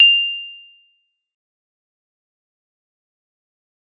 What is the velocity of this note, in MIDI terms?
127